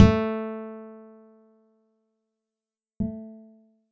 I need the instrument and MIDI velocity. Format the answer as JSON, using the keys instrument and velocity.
{"instrument": "acoustic guitar", "velocity": 127}